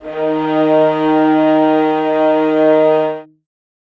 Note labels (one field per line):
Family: string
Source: acoustic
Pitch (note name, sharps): D#3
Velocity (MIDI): 25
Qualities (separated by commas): reverb